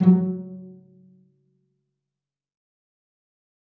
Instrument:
acoustic string instrument